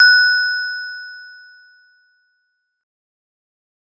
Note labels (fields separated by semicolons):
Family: mallet percussion; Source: acoustic; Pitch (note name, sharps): F#6; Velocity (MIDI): 100